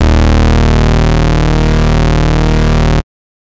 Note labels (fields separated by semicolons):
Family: bass; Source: synthesizer; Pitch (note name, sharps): D#1; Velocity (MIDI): 50; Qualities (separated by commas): bright, distorted